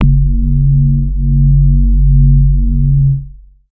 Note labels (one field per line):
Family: bass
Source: synthesizer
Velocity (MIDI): 75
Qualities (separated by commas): distorted, long release, multiphonic